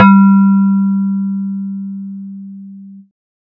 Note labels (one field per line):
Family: bass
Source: synthesizer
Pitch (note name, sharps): G3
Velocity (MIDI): 50